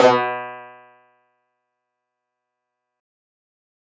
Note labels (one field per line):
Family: guitar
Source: synthesizer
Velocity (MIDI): 127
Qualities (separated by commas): percussive